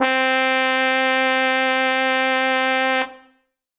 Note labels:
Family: brass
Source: acoustic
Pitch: C4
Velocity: 127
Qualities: bright

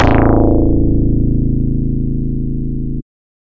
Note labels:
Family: bass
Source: synthesizer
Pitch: A0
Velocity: 100

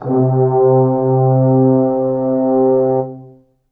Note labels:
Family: brass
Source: acoustic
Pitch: C3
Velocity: 50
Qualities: dark, reverb

